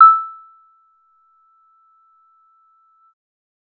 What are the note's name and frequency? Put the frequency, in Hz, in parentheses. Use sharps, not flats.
E6 (1319 Hz)